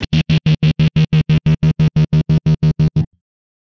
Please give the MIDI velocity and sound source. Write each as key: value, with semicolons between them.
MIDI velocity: 100; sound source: electronic